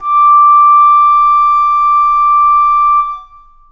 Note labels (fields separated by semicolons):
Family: flute; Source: acoustic; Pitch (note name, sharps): D6; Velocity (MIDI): 25; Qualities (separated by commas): long release, reverb